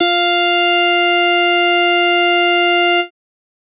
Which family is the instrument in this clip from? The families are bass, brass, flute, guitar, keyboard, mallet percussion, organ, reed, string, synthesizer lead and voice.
bass